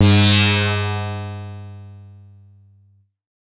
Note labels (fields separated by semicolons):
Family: bass; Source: synthesizer; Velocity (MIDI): 25; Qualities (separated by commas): bright, distorted